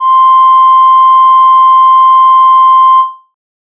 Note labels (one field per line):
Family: flute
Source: synthesizer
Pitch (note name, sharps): C6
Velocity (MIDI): 127